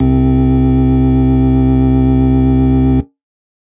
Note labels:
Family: organ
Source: electronic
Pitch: C2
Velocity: 127

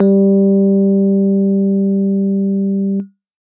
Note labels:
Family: keyboard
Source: electronic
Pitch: G3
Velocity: 75

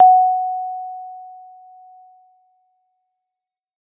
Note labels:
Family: mallet percussion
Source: acoustic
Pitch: F#5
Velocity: 100

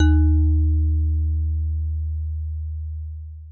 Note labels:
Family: mallet percussion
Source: acoustic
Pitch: D#2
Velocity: 100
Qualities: long release

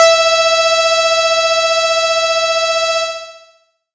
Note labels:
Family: bass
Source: synthesizer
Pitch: E5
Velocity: 100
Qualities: bright, distorted, long release

